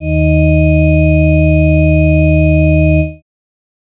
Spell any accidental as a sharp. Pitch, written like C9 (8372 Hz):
D#2 (77.78 Hz)